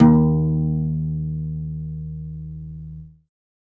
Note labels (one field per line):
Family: guitar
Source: acoustic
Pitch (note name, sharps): D#2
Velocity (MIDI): 50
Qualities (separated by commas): reverb